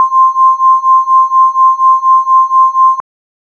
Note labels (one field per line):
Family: organ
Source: electronic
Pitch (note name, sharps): C6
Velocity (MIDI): 25